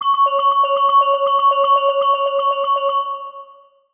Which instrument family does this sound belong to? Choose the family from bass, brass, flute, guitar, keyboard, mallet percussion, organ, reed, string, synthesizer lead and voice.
mallet percussion